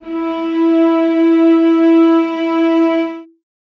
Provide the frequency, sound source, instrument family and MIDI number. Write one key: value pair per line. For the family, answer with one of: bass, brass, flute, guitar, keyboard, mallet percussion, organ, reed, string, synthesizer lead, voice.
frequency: 329.6 Hz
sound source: acoustic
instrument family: string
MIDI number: 64